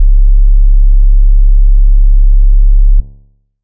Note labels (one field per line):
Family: bass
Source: synthesizer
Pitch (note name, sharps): C#1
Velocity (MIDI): 127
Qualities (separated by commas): dark